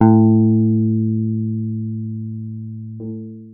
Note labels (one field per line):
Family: guitar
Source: electronic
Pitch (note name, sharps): A2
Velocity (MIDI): 50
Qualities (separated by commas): long release